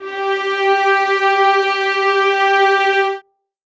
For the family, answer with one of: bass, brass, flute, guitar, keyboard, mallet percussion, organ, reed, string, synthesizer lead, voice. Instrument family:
string